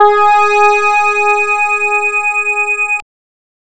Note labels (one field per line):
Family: bass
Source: synthesizer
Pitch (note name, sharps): G#4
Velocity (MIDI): 75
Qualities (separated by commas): distorted, multiphonic